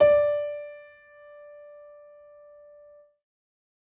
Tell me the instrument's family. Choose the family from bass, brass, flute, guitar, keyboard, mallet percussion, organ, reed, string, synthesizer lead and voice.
keyboard